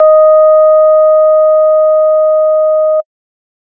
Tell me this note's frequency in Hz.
622.3 Hz